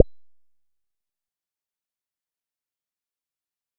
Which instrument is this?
synthesizer bass